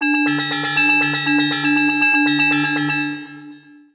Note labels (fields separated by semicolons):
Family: mallet percussion; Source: synthesizer; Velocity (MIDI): 50; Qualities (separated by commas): long release, multiphonic, tempo-synced